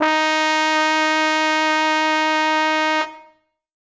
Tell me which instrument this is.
acoustic brass instrument